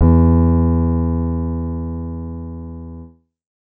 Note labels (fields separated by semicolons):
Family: keyboard; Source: synthesizer; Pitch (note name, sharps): E2; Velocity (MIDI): 50